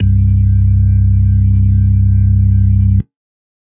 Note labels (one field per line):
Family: organ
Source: electronic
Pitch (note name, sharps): C1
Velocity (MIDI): 75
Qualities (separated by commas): dark